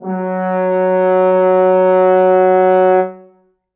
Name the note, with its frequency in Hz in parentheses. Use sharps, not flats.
F#3 (185 Hz)